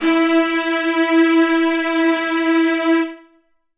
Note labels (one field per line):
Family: string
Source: acoustic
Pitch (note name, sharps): E4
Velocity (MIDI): 127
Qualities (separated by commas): reverb